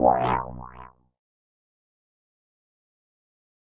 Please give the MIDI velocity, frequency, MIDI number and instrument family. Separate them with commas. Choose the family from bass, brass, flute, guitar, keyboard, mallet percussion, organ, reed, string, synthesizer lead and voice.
75, 61.74 Hz, 35, keyboard